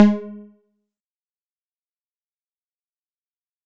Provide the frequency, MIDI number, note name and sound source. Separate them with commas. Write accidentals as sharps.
207.7 Hz, 56, G#3, synthesizer